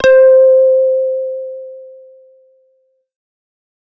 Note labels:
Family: bass; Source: synthesizer; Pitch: C5; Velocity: 50; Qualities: distorted

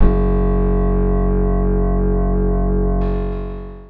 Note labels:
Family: guitar; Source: acoustic; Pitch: F#1; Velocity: 127; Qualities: reverb

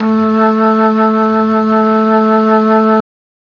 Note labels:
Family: flute; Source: electronic; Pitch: A3; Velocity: 127; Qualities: dark

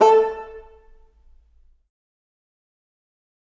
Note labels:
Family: reed; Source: acoustic; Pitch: A4; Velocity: 127; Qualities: fast decay, percussive, reverb

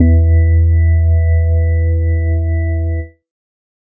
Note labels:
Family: organ; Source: electronic; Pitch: E2; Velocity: 100; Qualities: dark

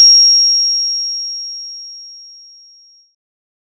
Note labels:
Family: bass; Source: synthesizer; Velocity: 50; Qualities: bright

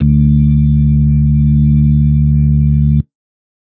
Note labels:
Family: organ; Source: electronic; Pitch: D2; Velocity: 75; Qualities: dark

